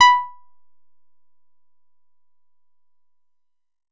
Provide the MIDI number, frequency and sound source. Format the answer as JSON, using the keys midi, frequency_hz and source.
{"midi": 83, "frequency_hz": 987.8, "source": "synthesizer"}